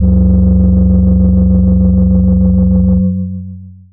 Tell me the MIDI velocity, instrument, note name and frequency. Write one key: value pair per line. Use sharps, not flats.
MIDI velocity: 127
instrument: electronic mallet percussion instrument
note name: F#0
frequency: 23.12 Hz